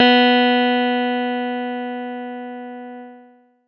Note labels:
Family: keyboard; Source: electronic; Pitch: B3; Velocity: 75; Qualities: distorted

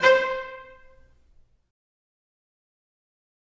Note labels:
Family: string; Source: acoustic; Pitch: C5; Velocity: 100; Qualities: fast decay, percussive, reverb

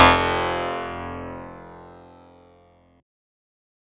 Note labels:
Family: synthesizer lead; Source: synthesizer; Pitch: F1; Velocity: 75; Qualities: bright, distorted

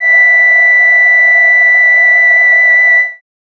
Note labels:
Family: voice; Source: synthesizer; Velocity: 50

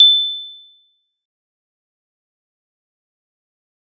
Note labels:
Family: mallet percussion; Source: acoustic; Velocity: 75; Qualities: bright, fast decay, percussive

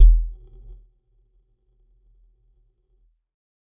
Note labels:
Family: mallet percussion; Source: electronic; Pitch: E1; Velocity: 25; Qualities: dark, non-linear envelope, percussive

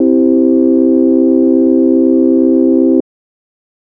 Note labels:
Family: organ; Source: electronic; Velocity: 50

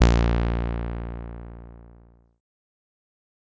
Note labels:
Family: bass; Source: synthesizer; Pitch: A#1; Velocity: 127; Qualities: bright, distorted, fast decay

